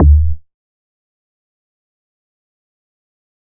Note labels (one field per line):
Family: bass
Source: synthesizer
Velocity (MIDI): 25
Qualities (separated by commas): fast decay, percussive